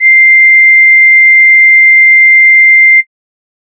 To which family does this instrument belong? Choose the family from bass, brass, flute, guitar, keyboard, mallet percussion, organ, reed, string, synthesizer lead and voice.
flute